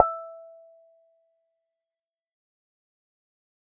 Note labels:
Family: bass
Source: synthesizer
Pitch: E5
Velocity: 75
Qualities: fast decay, percussive

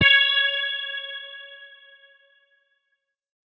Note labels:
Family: guitar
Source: electronic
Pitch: C#5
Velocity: 25

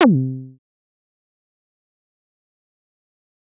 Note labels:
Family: bass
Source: synthesizer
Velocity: 127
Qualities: distorted, fast decay, percussive

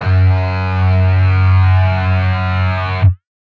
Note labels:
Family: guitar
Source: electronic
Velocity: 127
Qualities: bright, distorted

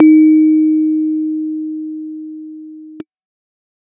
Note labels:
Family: keyboard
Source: electronic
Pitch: D#4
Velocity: 25

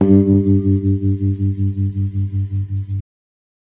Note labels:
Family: guitar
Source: electronic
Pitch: G2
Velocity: 127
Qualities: reverb

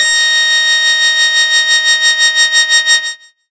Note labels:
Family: bass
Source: synthesizer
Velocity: 100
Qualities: bright, distorted

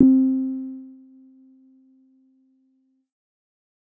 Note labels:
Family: keyboard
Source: electronic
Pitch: C4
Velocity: 50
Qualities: dark

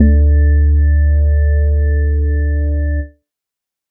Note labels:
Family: organ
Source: electronic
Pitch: D2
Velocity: 127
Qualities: dark

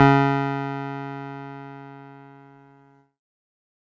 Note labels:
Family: keyboard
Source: electronic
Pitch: C#3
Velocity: 100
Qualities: distorted

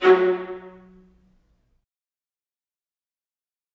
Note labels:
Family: string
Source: acoustic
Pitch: F#3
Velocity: 127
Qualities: fast decay, percussive, reverb

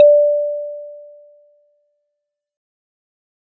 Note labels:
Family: mallet percussion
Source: acoustic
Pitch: D5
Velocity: 75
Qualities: fast decay

